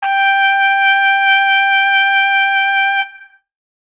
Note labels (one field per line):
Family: brass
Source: acoustic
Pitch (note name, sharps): G5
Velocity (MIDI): 25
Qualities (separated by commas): distorted